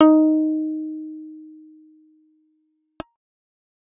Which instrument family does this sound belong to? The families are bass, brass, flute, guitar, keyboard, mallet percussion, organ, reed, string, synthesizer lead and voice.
bass